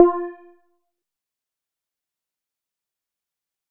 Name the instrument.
synthesizer bass